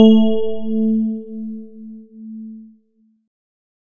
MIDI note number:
57